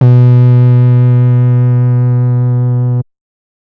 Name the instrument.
synthesizer bass